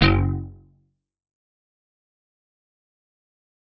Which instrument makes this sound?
electronic guitar